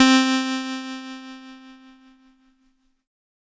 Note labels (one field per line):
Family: keyboard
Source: electronic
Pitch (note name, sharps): C4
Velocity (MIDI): 127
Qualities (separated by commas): bright, distorted